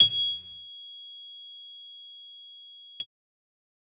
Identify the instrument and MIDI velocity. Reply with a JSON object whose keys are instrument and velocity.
{"instrument": "electronic keyboard", "velocity": 127}